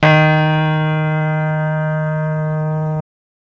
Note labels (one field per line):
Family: keyboard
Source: electronic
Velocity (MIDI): 127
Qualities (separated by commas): bright